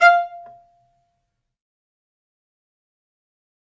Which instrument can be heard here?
acoustic string instrument